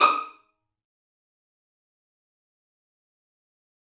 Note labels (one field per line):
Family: string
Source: acoustic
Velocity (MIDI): 127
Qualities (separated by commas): fast decay, percussive, reverb